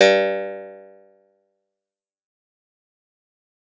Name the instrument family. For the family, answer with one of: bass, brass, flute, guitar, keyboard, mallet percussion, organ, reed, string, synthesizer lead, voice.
guitar